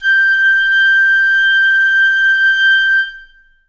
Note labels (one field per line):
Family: flute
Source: acoustic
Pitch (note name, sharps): G6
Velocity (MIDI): 25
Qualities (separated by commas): reverb